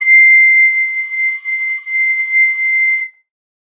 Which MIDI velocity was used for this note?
25